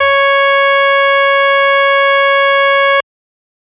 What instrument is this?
electronic organ